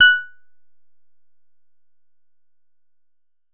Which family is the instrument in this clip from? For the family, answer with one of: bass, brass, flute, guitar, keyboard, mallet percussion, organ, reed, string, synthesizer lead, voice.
guitar